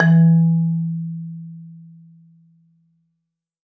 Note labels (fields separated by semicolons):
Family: mallet percussion; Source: acoustic; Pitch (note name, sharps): E3; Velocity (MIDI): 127; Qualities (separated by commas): dark, reverb